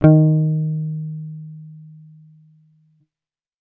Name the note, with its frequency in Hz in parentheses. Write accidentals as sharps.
D#3 (155.6 Hz)